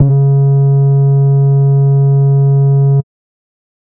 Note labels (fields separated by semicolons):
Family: bass; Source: synthesizer; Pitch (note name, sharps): C#3; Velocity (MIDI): 50; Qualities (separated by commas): dark, distorted, tempo-synced